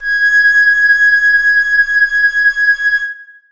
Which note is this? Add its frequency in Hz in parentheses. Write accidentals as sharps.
G#6 (1661 Hz)